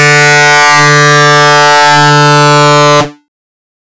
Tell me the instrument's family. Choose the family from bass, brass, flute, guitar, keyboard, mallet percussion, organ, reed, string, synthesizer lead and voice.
bass